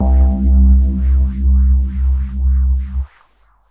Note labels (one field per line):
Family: keyboard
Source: electronic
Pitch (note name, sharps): C2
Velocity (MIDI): 25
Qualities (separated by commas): dark, non-linear envelope